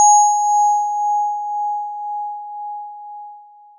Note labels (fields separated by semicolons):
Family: mallet percussion; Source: acoustic; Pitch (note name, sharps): G#5; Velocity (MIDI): 25; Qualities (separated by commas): bright, long release